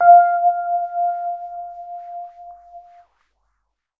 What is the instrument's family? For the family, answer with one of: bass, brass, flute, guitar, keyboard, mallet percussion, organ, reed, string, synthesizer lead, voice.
keyboard